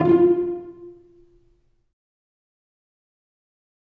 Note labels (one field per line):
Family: string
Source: acoustic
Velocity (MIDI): 100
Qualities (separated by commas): dark, fast decay, reverb